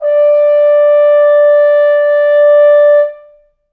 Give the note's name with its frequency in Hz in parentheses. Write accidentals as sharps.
D5 (587.3 Hz)